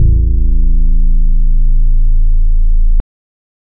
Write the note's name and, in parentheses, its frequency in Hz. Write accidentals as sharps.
A0 (27.5 Hz)